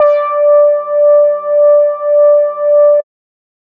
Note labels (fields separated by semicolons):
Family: bass; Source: synthesizer; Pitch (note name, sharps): D5; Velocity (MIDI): 75